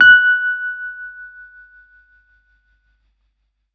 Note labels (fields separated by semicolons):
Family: keyboard; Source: electronic; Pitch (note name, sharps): F#6; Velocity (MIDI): 100